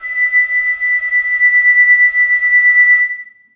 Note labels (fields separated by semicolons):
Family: flute; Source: acoustic; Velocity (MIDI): 50; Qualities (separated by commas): reverb